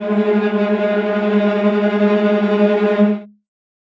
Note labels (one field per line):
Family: string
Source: acoustic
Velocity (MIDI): 50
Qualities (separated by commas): non-linear envelope, reverb